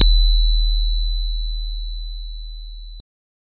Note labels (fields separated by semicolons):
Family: guitar; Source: synthesizer; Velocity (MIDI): 75; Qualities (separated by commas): bright, distorted